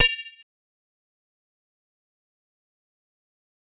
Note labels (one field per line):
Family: mallet percussion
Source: synthesizer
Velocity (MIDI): 50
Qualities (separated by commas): fast decay, multiphonic, percussive